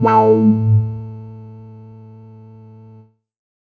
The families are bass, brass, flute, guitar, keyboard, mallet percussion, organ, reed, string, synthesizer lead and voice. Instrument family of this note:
bass